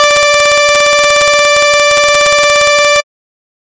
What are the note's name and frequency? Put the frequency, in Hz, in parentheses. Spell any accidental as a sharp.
D5 (587.3 Hz)